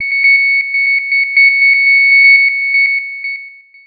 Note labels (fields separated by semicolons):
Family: synthesizer lead; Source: synthesizer; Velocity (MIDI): 75; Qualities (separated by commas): long release, tempo-synced